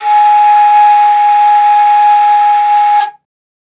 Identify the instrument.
acoustic flute